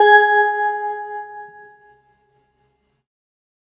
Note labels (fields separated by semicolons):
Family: organ; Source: electronic; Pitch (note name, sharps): G#4; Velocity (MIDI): 25